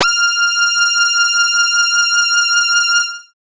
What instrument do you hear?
synthesizer bass